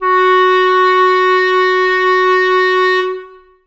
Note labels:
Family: reed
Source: acoustic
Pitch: F#4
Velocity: 127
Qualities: long release, reverb

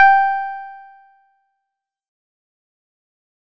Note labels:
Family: guitar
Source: synthesizer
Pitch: G5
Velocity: 100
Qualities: fast decay

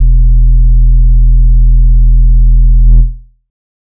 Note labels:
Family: bass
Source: synthesizer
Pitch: E1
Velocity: 127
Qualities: dark

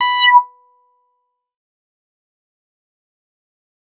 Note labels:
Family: bass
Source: synthesizer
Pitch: B5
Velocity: 127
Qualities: bright, distorted, fast decay, percussive

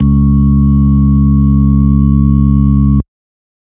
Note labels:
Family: organ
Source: electronic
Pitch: C#2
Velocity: 100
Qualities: dark

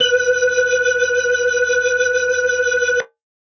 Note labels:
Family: organ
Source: electronic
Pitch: B4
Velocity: 127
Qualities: bright

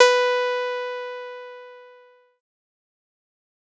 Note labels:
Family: bass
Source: synthesizer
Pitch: B4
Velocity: 50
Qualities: distorted, fast decay

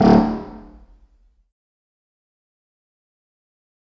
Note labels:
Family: reed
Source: acoustic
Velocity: 100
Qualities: distorted, fast decay, percussive, reverb

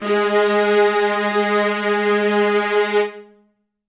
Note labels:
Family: string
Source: acoustic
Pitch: G#3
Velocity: 127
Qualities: reverb

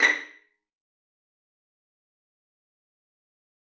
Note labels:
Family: string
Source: acoustic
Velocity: 127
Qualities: fast decay, percussive, reverb

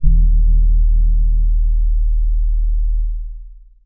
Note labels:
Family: keyboard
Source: electronic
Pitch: D#1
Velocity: 25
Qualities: dark, long release

